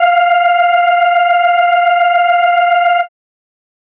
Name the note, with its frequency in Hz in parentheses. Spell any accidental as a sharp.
F5 (698.5 Hz)